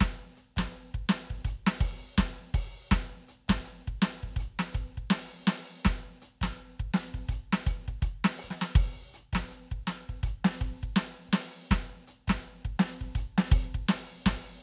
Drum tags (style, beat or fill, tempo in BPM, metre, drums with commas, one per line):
New Orleans funk
beat
82 BPM
4/4
closed hi-hat, open hi-hat, hi-hat pedal, snare, cross-stick, kick